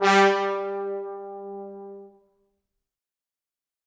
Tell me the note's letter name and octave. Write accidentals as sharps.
G3